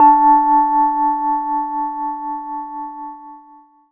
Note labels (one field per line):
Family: keyboard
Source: electronic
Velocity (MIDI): 75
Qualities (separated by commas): long release, reverb